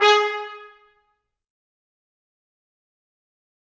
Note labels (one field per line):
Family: brass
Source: acoustic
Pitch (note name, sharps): G#4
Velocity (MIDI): 127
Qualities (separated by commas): bright, fast decay, percussive, reverb